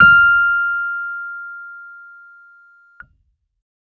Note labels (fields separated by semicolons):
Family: keyboard; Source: electronic; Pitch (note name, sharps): F6; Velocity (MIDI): 75